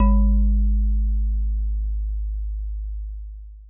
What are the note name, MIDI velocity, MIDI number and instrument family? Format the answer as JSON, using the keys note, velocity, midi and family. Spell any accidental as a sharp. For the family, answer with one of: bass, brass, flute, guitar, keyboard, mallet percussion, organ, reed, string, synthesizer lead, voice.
{"note": "G#1", "velocity": 75, "midi": 32, "family": "mallet percussion"}